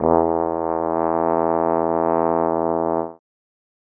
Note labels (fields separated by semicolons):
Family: brass; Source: acoustic; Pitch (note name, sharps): E2; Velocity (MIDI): 25